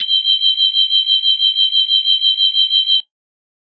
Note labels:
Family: organ; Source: electronic; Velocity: 75; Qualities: bright

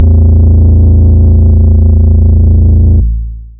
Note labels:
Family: bass; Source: synthesizer; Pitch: A0; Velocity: 127; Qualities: long release, multiphonic

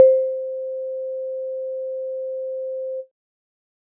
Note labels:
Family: keyboard; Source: electronic; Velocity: 25

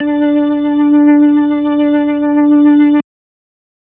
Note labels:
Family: organ; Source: electronic; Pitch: D4; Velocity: 127

